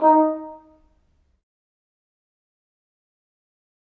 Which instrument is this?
acoustic brass instrument